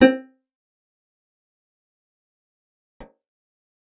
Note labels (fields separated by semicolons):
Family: guitar; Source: acoustic; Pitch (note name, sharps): C4; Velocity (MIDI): 127; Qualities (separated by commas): fast decay, percussive, reverb